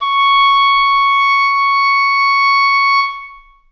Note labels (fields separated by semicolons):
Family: reed; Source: acoustic; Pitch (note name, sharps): C#6; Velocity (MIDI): 100; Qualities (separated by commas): long release, reverb